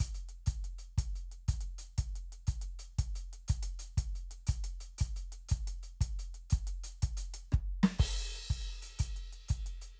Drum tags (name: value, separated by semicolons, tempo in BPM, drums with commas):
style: rock; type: beat; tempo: 120 BPM; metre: 4/4; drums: crash, closed hi-hat, snare, cross-stick, kick